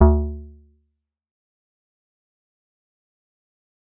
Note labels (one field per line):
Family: bass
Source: synthesizer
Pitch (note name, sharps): D2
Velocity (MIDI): 100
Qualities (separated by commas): dark, fast decay, percussive